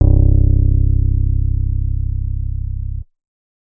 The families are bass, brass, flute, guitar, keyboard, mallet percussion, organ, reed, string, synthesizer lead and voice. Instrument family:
bass